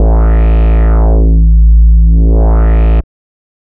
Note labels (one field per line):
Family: bass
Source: synthesizer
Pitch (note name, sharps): A1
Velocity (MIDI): 127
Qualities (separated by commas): distorted